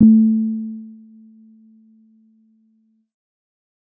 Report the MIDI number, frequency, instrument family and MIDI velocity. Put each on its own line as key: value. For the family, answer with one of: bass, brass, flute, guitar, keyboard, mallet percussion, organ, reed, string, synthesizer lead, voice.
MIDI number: 57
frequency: 220 Hz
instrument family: keyboard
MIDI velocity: 127